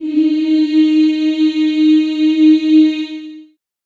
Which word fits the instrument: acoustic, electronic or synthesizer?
acoustic